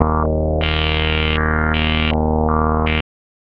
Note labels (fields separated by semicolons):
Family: bass; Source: synthesizer; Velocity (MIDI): 50; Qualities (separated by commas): tempo-synced